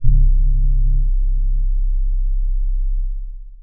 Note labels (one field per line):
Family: keyboard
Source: electronic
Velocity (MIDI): 25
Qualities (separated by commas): dark, long release